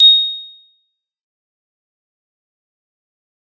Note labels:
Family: mallet percussion; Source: acoustic; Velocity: 127; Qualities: bright, fast decay, percussive

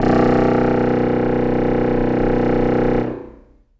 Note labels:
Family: reed; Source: acoustic; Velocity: 75; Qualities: distorted, reverb

